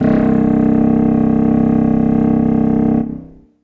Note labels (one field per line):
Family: reed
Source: acoustic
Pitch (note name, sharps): C1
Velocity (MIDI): 25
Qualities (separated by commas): reverb